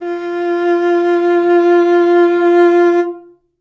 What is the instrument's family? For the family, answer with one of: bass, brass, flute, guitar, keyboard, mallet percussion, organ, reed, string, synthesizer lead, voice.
string